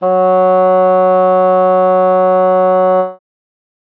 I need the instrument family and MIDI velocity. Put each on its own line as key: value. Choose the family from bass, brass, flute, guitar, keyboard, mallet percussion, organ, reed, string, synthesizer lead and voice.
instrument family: reed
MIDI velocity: 100